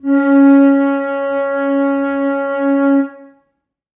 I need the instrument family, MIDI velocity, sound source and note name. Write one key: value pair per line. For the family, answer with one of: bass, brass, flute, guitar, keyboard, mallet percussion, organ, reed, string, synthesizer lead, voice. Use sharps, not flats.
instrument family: flute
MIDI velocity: 25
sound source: acoustic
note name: C#4